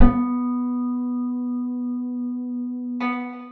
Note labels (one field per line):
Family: guitar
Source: acoustic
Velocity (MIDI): 127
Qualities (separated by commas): percussive, reverb